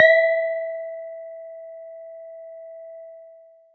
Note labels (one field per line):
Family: mallet percussion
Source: acoustic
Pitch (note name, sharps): E5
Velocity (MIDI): 100